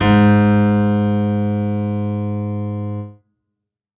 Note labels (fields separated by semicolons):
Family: keyboard; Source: acoustic; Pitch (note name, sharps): G#2; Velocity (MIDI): 100; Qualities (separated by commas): reverb